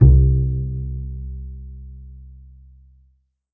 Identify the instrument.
acoustic string instrument